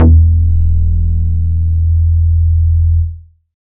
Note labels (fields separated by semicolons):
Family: bass; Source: synthesizer; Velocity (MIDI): 50; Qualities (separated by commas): distorted